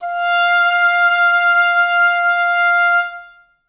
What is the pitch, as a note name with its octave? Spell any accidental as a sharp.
F5